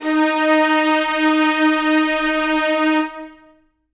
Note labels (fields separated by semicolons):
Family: string; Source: acoustic; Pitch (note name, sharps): D#4; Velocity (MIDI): 100; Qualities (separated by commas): reverb